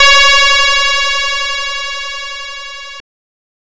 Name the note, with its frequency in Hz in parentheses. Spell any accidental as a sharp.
C#5 (554.4 Hz)